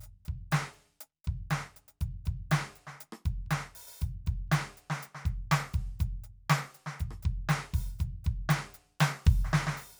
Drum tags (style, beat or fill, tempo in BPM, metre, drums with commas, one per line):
rock
beat
120 BPM
4/4
closed hi-hat, open hi-hat, hi-hat pedal, snare, cross-stick, kick